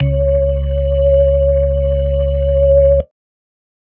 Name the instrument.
electronic organ